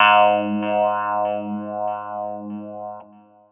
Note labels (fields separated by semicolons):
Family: keyboard; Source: electronic; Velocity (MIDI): 75